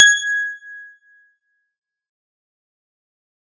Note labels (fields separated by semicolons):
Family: guitar; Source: synthesizer; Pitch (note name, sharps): G#6; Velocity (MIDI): 100; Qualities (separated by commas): bright, fast decay